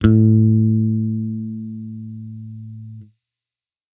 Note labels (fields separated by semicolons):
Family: bass; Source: electronic; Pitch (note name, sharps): A2; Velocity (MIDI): 75